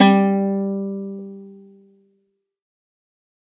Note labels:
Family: string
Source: acoustic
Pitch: G3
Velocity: 127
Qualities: fast decay, reverb

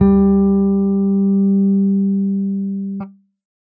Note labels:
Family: bass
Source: electronic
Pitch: G3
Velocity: 25

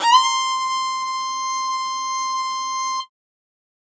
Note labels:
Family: string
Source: acoustic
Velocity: 127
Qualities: bright

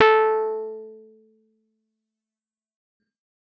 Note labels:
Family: keyboard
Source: electronic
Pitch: A4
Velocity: 127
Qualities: fast decay

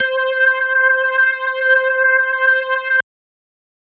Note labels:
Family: organ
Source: electronic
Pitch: C5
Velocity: 50

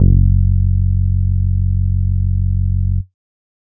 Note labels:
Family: bass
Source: synthesizer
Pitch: F#1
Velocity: 75

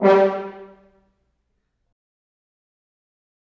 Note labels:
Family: brass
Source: acoustic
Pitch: G3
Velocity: 75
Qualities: fast decay, percussive, reverb

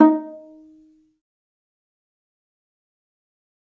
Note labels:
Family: string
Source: acoustic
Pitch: D#4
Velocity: 25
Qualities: dark, fast decay, percussive, reverb

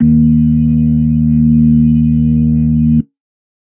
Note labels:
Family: organ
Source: electronic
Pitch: D#2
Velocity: 75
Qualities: dark

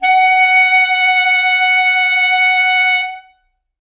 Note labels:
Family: reed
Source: acoustic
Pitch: F#5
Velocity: 127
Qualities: reverb

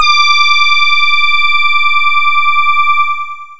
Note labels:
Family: voice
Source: synthesizer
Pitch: D6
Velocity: 50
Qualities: bright, long release

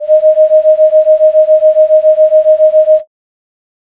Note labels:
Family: flute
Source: synthesizer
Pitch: D#5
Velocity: 100

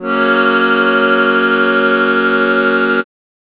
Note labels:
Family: keyboard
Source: acoustic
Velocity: 50

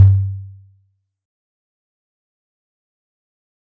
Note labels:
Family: mallet percussion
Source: acoustic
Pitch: G2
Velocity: 50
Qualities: fast decay, percussive

